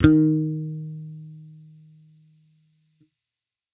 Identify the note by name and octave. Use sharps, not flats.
D#3